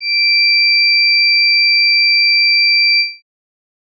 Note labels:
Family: organ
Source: electronic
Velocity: 25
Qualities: bright

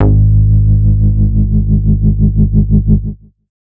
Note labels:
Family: bass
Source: synthesizer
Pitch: G#1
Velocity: 100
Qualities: distorted

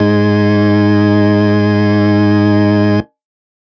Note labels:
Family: organ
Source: electronic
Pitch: G#2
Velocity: 50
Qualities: distorted

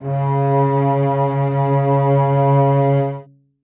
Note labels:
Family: string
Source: acoustic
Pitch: C#3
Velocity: 75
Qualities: reverb

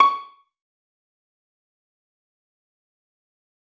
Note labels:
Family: string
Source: acoustic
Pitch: C#6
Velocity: 100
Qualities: fast decay, percussive, reverb

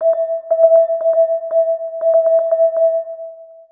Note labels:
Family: mallet percussion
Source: synthesizer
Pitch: E5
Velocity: 50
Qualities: dark, long release, multiphonic, percussive, tempo-synced

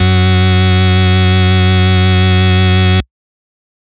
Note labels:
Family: organ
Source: electronic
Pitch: F#2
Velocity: 25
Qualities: distorted

